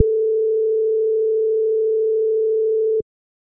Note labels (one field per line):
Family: bass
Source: synthesizer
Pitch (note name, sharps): A4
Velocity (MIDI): 100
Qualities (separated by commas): dark